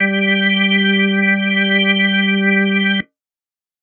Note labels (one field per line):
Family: organ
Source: electronic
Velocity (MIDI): 100